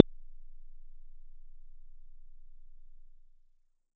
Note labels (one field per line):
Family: bass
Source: synthesizer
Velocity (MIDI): 100